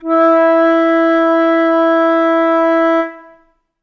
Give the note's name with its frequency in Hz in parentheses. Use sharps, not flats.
E4 (329.6 Hz)